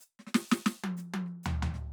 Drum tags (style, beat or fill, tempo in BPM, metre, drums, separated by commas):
Afro-Cuban bembé, fill, 122 BPM, 4/4, hi-hat pedal, snare, cross-stick, high tom, floor tom